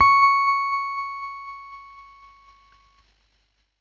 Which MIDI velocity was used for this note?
50